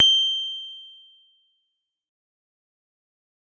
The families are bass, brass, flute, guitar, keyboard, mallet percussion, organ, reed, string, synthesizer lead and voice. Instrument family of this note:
keyboard